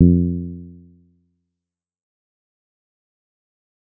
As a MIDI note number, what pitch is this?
41